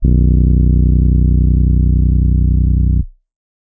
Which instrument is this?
electronic keyboard